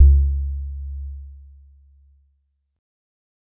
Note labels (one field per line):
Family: mallet percussion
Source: acoustic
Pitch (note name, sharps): C#2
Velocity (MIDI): 25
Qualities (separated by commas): dark